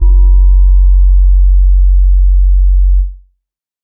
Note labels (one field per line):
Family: keyboard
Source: electronic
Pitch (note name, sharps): F#1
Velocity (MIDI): 25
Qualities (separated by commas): dark